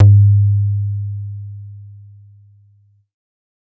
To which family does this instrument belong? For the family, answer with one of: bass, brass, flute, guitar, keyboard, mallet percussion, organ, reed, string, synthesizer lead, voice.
bass